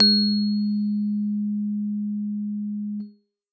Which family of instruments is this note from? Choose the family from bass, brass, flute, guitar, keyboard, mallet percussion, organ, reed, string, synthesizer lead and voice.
keyboard